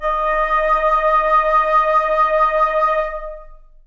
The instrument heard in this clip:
acoustic flute